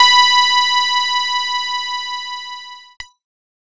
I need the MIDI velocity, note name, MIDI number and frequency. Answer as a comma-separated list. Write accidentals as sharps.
127, B5, 83, 987.8 Hz